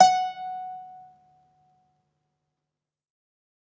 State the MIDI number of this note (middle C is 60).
78